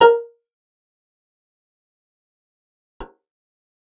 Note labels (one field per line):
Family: guitar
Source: acoustic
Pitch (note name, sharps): A#4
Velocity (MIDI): 50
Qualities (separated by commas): fast decay, percussive, reverb